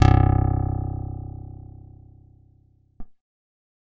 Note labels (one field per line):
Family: keyboard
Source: electronic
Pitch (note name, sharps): C1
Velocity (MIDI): 50